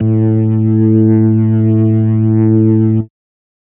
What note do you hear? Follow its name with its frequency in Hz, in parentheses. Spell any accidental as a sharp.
A2 (110 Hz)